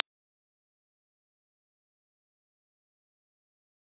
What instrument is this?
acoustic mallet percussion instrument